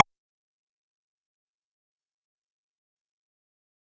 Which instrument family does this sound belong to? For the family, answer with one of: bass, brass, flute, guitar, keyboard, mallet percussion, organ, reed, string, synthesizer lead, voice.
bass